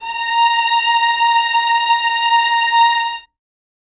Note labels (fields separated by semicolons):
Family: string; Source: acoustic; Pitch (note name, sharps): A#5; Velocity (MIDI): 100; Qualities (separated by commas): reverb